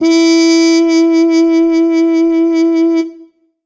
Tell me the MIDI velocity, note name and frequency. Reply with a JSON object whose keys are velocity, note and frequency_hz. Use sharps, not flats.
{"velocity": 100, "note": "E4", "frequency_hz": 329.6}